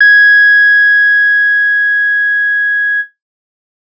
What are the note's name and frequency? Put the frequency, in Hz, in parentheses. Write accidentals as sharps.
G#6 (1661 Hz)